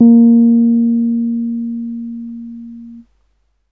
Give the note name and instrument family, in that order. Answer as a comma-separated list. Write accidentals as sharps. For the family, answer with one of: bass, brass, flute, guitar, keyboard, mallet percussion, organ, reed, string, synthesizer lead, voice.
A#3, keyboard